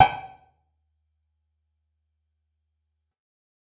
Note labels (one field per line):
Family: guitar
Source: electronic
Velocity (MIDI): 50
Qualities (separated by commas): percussive, reverb